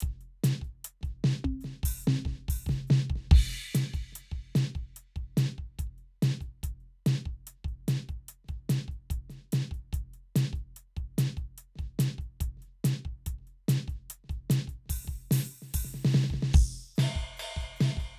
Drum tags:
rock, beat, 145 BPM, 4/4, crash, ride, closed hi-hat, open hi-hat, hi-hat pedal, snare, high tom, floor tom, kick

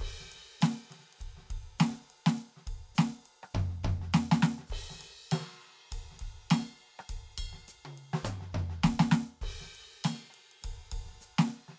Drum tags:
New Orleans funk, beat, 102 BPM, 4/4, crash, ride, ride bell, hi-hat pedal, snare, cross-stick, high tom, mid tom, floor tom, kick

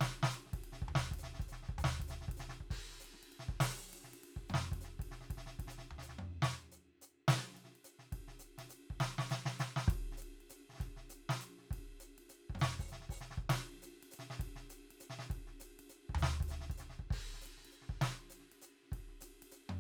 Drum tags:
jazz, beat, 200 BPM, 3/4, crash, ride, ride bell, open hi-hat, hi-hat pedal, snare, cross-stick, mid tom, floor tom, kick

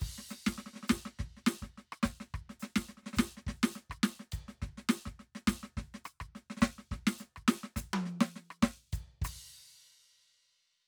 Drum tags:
New Orleans shuffle, beat, 104 BPM, 4/4, crash, hi-hat pedal, percussion, snare, cross-stick, high tom, kick

